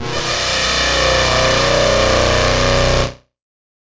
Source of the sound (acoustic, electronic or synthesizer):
electronic